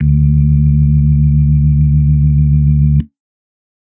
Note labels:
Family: organ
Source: electronic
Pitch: D2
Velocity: 50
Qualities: dark, reverb

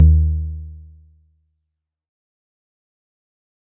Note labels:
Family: guitar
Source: synthesizer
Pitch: D#2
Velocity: 100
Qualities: dark, fast decay

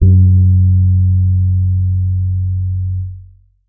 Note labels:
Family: keyboard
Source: electronic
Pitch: F#2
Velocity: 50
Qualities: dark

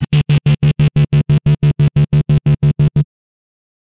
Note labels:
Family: guitar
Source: electronic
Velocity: 50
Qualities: bright, distorted, tempo-synced

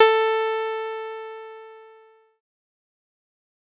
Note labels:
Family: bass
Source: synthesizer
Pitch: A4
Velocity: 50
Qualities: distorted, fast decay

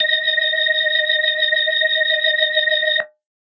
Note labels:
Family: organ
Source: electronic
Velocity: 75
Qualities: bright

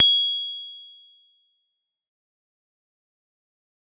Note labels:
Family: keyboard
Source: electronic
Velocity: 25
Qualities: bright, fast decay

